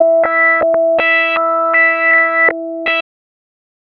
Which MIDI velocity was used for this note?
50